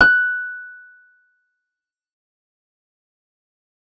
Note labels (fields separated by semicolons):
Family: keyboard; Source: synthesizer; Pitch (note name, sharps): F#6; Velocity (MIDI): 127; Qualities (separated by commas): fast decay